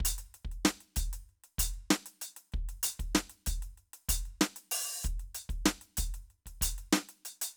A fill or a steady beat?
beat